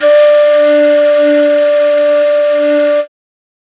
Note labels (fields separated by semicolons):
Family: flute; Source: acoustic; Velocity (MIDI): 50